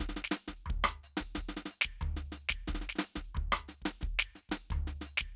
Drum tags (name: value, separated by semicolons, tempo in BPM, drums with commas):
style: samba; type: beat; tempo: 89 BPM; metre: 4/4; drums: hi-hat pedal, snare, cross-stick, floor tom, kick